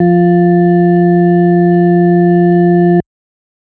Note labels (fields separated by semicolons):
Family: organ; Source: electronic; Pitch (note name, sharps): F3; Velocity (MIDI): 127